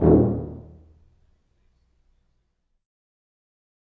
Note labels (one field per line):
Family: brass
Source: acoustic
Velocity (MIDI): 75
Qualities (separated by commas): dark, percussive, reverb